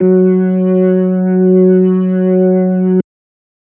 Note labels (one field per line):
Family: organ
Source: electronic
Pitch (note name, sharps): F#3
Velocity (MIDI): 25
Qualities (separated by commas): distorted